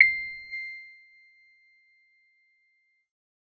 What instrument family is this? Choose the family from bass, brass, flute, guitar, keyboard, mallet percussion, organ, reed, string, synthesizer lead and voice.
keyboard